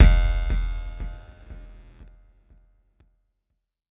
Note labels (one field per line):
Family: keyboard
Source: electronic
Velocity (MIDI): 100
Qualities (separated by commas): bright, distorted